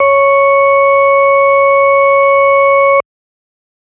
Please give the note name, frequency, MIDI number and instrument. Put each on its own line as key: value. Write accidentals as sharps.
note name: C#5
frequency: 554.4 Hz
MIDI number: 73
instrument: electronic organ